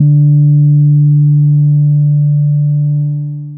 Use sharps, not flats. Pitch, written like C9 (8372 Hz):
D3 (146.8 Hz)